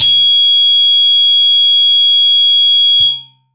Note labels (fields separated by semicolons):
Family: guitar; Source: electronic; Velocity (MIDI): 75; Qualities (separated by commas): bright, distorted